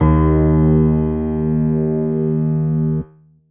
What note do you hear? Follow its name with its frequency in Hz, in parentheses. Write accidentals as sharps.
D#2 (77.78 Hz)